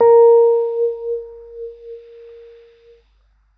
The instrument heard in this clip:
electronic keyboard